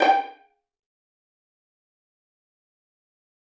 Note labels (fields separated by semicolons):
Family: string; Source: acoustic; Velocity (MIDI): 75; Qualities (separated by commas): fast decay, percussive, reverb